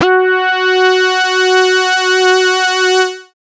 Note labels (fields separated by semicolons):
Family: bass; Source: synthesizer; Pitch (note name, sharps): F#4; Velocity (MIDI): 127; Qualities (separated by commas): distorted, multiphonic